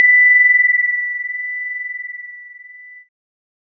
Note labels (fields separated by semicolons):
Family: keyboard; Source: electronic; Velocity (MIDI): 127; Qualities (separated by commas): multiphonic